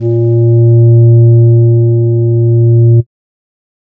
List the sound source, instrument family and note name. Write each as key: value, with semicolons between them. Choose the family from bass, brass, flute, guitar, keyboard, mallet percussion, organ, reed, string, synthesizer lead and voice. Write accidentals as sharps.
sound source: synthesizer; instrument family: flute; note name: A#2